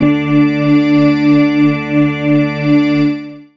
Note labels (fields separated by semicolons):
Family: organ; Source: electronic; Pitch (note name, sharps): D3; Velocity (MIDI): 50; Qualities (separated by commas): long release, reverb